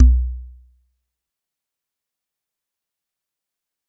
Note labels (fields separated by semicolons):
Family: mallet percussion; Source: acoustic; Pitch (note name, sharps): B1; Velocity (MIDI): 75; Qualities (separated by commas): dark, fast decay, percussive